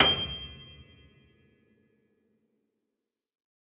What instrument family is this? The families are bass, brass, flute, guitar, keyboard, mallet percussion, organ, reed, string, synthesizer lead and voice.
keyboard